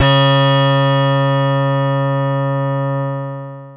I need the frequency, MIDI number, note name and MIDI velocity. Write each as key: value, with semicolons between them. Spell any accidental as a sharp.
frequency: 138.6 Hz; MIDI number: 49; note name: C#3; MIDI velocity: 25